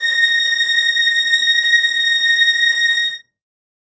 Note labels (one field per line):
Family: string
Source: acoustic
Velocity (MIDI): 127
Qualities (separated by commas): non-linear envelope, reverb